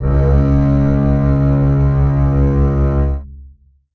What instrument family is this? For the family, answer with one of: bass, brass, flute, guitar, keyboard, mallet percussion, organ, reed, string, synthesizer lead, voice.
string